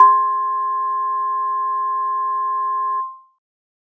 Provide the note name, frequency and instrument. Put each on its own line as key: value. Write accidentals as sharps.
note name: C6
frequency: 1047 Hz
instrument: electronic keyboard